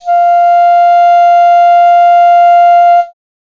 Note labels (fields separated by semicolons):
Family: reed; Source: acoustic; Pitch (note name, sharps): F5; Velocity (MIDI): 50